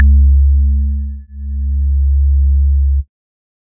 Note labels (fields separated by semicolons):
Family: organ; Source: electronic; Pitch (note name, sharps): C#2; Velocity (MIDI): 100; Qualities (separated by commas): dark